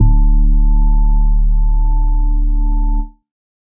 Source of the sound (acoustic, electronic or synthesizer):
electronic